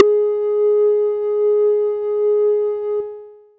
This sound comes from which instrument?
synthesizer bass